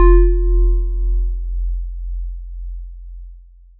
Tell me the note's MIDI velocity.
50